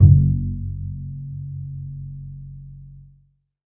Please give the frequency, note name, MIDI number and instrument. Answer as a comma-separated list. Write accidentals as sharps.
46.25 Hz, F#1, 30, acoustic string instrument